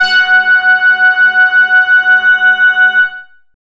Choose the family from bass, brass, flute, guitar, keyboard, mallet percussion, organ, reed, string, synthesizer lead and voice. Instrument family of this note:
bass